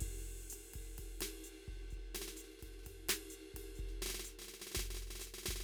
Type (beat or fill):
beat